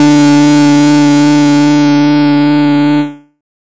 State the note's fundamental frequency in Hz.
146.8 Hz